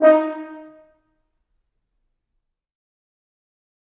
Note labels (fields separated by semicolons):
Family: brass; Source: acoustic; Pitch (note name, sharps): D#4; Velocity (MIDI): 100; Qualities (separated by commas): fast decay, percussive, reverb